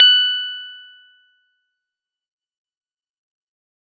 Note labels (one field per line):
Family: keyboard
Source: electronic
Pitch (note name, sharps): F#6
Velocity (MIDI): 25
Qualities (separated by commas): fast decay